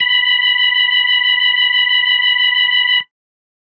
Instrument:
electronic organ